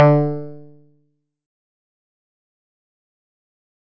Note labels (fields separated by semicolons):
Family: guitar; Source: acoustic; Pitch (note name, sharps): D3; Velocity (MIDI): 50; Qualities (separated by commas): distorted, fast decay, percussive